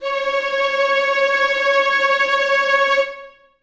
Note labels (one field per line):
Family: string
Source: acoustic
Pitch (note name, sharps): C#5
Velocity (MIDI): 100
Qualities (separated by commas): non-linear envelope, reverb